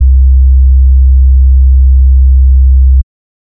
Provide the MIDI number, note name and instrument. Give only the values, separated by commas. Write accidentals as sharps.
36, C2, synthesizer bass